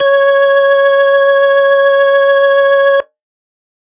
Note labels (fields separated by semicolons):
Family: organ; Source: electronic; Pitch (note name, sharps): C#5; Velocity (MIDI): 50